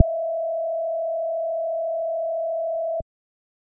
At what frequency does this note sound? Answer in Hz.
659.3 Hz